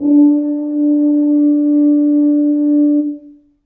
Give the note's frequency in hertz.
293.7 Hz